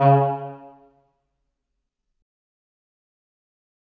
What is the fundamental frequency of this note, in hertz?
138.6 Hz